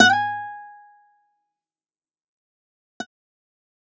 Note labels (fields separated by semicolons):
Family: guitar; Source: electronic; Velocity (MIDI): 127; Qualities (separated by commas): fast decay, percussive